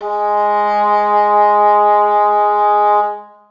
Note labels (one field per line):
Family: reed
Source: acoustic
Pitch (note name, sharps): G#3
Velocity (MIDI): 25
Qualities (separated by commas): reverb